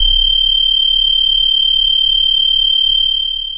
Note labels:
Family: bass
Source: synthesizer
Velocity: 25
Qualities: long release

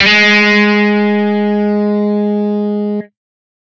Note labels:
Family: guitar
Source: electronic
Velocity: 127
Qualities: bright, distorted

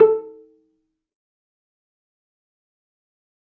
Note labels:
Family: string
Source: acoustic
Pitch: A4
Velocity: 75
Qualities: fast decay, percussive, reverb

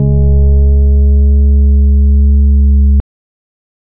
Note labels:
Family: organ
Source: electronic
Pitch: C#2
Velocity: 75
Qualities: dark

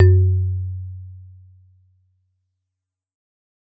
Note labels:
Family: mallet percussion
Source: acoustic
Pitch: F#2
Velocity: 127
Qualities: dark, fast decay

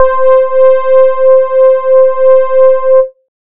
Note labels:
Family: bass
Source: synthesizer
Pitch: C5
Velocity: 25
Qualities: distorted

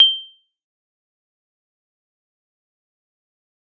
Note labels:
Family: mallet percussion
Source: acoustic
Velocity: 100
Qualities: bright, fast decay, percussive

